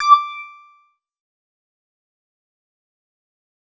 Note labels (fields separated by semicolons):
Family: bass; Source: synthesizer; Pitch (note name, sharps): D6; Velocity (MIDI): 50; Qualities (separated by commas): distorted, fast decay, percussive